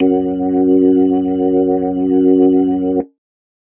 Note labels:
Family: organ; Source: electronic; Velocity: 127

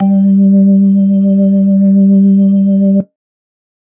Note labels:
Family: organ; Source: electronic; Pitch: G3; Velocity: 75

